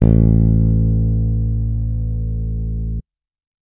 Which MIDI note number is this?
33